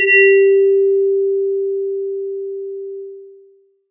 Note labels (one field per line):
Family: mallet percussion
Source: electronic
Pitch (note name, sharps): G4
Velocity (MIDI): 127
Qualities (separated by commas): long release, multiphonic